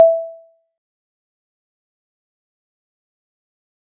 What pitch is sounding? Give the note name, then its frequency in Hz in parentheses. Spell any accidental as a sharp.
E5 (659.3 Hz)